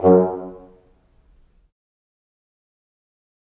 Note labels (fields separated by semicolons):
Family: brass; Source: acoustic; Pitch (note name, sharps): F#2; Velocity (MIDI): 25; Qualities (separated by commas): fast decay, percussive, reverb